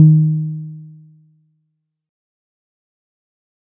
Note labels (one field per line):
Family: guitar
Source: synthesizer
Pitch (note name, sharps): D#3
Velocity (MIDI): 25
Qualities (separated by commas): dark, fast decay